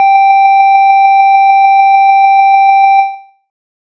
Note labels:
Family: bass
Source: synthesizer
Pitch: G5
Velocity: 100

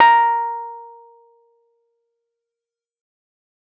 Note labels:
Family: keyboard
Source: electronic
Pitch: A#5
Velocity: 100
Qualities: fast decay

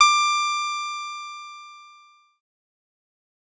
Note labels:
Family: bass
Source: synthesizer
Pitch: D6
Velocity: 100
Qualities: bright, distorted, fast decay

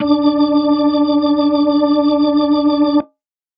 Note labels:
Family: organ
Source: electronic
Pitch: D4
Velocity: 50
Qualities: reverb

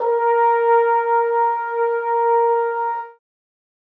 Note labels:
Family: brass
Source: acoustic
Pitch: A#4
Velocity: 25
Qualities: reverb

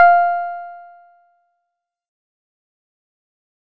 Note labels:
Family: guitar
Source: synthesizer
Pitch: F5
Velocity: 75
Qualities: fast decay

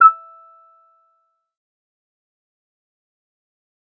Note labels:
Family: bass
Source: synthesizer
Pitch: E6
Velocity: 25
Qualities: distorted, fast decay, percussive

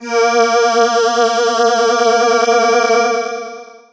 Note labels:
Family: voice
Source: synthesizer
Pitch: A#3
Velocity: 100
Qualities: bright, distorted, long release

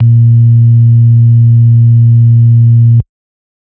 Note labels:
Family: organ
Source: electronic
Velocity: 127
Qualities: dark

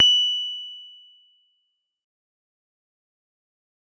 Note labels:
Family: keyboard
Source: electronic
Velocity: 25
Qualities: bright, fast decay

